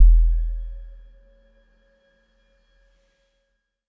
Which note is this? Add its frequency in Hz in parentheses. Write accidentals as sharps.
E1 (41.2 Hz)